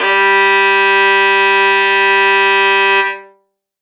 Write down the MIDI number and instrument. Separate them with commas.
55, acoustic string instrument